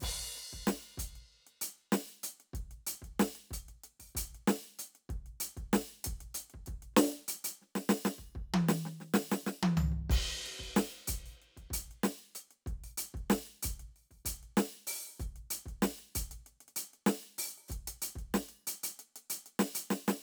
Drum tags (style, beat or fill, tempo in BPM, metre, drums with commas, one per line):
rock
beat
95 BPM
4/4
crash, ride, closed hi-hat, open hi-hat, hi-hat pedal, snare, high tom, floor tom, kick